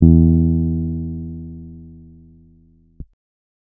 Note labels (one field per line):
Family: keyboard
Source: electronic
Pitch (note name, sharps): E2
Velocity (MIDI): 50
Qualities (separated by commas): dark